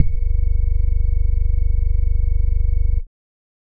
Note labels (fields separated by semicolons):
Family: bass; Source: synthesizer; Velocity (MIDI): 25